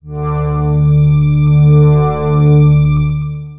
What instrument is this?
synthesizer lead